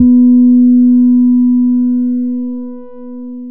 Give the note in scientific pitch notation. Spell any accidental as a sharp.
B3